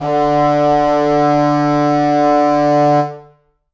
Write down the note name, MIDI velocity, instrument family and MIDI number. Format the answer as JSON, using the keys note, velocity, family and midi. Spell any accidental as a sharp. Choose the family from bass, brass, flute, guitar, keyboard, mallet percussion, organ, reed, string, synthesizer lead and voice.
{"note": "D3", "velocity": 127, "family": "reed", "midi": 50}